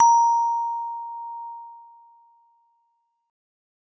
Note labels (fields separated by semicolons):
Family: mallet percussion; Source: acoustic; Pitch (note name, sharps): A#5; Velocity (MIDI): 75